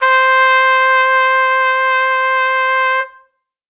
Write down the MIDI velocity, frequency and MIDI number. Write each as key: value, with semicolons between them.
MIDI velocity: 75; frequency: 523.3 Hz; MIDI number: 72